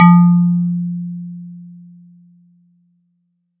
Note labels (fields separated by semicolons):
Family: mallet percussion; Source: acoustic; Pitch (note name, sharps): F3; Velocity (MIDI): 75